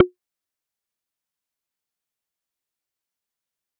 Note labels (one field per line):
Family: bass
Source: synthesizer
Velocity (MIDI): 75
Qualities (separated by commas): fast decay, percussive